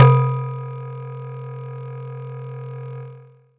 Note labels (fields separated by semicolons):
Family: mallet percussion; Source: acoustic; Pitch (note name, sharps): C3; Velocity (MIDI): 127; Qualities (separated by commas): distorted